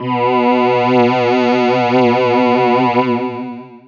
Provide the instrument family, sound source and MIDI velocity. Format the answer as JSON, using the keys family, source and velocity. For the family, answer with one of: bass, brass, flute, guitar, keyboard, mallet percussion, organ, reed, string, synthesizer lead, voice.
{"family": "voice", "source": "synthesizer", "velocity": 100}